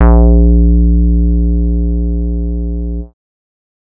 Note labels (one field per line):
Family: bass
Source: synthesizer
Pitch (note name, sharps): A#1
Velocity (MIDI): 100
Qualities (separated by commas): dark